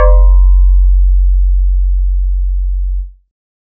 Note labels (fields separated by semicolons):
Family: synthesizer lead; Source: synthesizer; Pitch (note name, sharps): F#1; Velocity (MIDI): 100